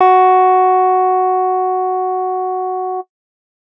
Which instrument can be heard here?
electronic guitar